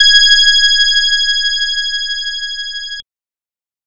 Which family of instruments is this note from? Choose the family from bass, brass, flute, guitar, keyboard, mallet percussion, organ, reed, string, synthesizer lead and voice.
bass